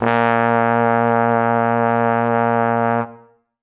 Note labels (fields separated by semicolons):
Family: brass; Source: acoustic; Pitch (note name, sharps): A#2; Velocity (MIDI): 100